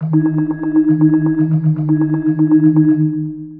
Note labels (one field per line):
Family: mallet percussion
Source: synthesizer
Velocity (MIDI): 75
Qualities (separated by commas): dark, long release, multiphonic, percussive, tempo-synced